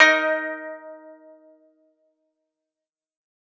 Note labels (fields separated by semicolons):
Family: guitar; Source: acoustic; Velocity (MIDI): 25; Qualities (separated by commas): fast decay